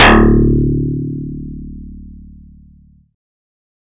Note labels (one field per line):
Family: bass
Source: synthesizer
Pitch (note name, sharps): D1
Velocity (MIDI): 100